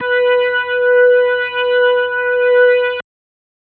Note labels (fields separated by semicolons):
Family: organ; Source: electronic; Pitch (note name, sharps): B4; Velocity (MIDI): 75; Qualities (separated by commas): distorted